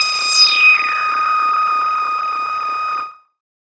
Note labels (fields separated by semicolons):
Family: bass; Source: synthesizer; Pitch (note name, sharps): D#6; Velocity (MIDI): 50; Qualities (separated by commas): non-linear envelope